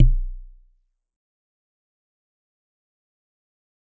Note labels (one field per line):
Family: mallet percussion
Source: acoustic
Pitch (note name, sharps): B0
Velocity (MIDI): 75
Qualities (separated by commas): dark, fast decay, percussive